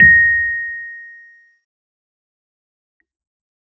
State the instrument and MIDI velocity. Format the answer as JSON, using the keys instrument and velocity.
{"instrument": "electronic keyboard", "velocity": 50}